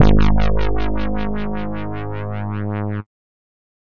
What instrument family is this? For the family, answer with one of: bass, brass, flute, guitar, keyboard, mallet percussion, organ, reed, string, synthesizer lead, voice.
bass